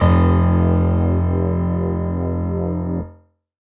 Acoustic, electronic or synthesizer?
electronic